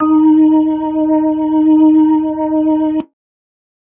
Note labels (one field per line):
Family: organ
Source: electronic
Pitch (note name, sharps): D#4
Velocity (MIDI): 25